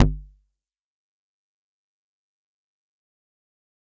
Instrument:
acoustic mallet percussion instrument